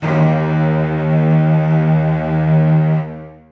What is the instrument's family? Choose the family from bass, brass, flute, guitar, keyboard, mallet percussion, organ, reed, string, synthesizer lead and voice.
string